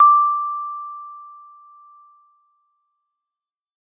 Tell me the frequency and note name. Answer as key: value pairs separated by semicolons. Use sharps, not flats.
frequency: 1175 Hz; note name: D6